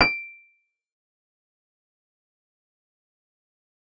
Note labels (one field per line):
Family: keyboard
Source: synthesizer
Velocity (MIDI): 100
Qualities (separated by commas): fast decay, percussive